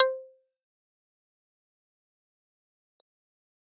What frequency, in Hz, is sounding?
523.3 Hz